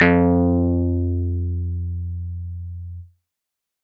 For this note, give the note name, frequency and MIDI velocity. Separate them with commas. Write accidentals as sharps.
F2, 87.31 Hz, 75